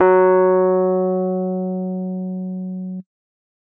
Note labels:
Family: keyboard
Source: electronic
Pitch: F#3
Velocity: 100

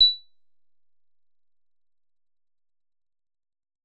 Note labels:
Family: guitar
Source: synthesizer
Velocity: 25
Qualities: bright, percussive

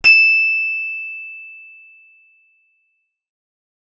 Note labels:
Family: guitar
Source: acoustic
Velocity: 100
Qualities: bright, distorted

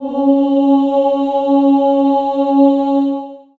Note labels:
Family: voice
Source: acoustic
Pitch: C#4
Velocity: 50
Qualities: dark, long release, reverb

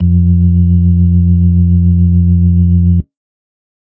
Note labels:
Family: organ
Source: electronic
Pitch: F2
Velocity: 100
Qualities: dark

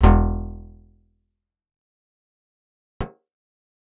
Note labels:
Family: guitar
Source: acoustic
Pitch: E1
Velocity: 50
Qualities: fast decay, percussive, reverb

